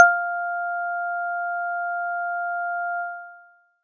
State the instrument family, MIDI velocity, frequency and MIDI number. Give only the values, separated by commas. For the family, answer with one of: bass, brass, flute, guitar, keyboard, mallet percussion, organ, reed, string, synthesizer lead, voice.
mallet percussion, 127, 698.5 Hz, 77